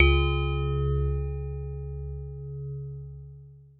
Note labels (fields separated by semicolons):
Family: mallet percussion; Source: acoustic; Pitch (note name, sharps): C#2; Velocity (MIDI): 127; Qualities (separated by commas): long release